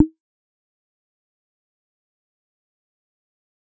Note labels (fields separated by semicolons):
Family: bass; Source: synthesizer; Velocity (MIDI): 75; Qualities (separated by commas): fast decay, percussive